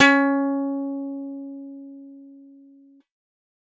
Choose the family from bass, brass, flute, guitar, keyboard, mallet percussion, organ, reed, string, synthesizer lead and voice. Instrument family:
guitar